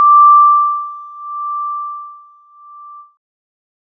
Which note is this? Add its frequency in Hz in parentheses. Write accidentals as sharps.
D6 (1175 Hz)